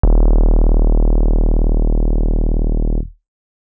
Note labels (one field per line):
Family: keyboard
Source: electronic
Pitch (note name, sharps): D#1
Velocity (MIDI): 127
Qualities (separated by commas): distorted